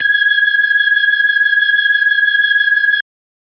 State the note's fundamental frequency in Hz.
1661 Hz